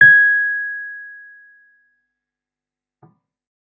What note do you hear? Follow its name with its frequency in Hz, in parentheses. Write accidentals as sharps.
G#6 (1661 Hz)